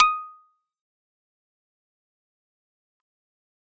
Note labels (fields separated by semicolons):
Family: keyboard; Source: electronic; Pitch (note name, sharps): D#6; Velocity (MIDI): 100; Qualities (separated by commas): fast decay, percussive